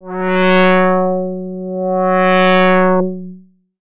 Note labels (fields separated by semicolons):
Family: bass; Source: synthesizer; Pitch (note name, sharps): F#3; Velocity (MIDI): 75; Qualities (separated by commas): distorted, long release, tempo-synced